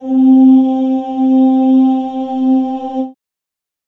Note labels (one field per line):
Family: voice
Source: acoustic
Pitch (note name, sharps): C4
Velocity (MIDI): 75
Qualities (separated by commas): dark, reverb